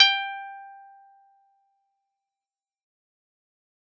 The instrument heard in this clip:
acoustic guitar